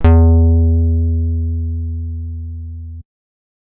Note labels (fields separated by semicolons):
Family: guitar; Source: electronic; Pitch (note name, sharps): E2; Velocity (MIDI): 75